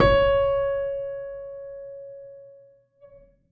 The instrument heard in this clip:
acoustic keyboard